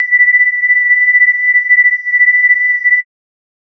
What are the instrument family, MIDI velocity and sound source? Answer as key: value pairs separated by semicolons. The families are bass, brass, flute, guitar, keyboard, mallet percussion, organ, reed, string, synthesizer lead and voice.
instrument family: mallet percussion; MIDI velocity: 25; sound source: electronic